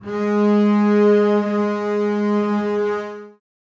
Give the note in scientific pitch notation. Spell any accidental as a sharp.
G#3